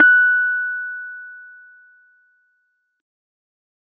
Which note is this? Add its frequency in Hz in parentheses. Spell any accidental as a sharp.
F#6 (1480 Hz)